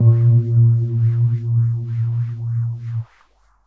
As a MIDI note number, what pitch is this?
46